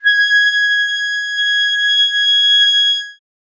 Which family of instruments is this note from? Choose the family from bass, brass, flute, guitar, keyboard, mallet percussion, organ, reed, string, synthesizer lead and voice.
reed